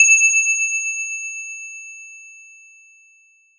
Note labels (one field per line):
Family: mallet percussion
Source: acoustic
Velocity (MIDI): 100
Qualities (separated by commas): bright, multiphonic